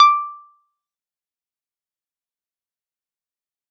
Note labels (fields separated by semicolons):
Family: keyboard; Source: electronic; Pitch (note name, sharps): D6; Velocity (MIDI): 100; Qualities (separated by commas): fast decay, percussive